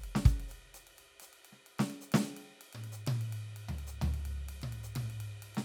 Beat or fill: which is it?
beat